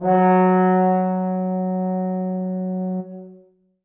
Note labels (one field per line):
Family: brass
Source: acoustic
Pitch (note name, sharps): F#3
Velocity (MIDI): 127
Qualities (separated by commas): bright, reverb